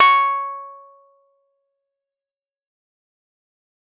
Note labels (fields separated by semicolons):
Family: keyboard; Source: electronic; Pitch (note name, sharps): C#6; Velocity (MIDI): 127; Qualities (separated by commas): fast decay